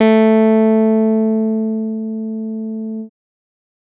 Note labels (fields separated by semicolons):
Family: bass; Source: synthesizer; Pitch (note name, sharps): A3; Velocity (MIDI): 100; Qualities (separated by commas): distorted